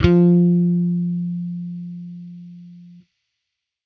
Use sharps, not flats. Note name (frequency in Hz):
F3 (174.6 Hz)